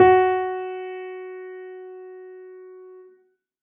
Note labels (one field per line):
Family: keyboard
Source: acoustic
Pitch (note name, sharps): F#4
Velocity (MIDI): 75